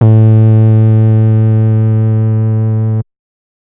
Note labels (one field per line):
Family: bass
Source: synthesizer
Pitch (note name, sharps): A2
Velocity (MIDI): 127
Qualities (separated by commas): distorted